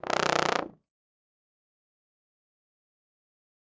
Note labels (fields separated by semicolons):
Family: brass; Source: acoustic; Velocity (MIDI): 25; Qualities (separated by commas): bright, fast decay, reverb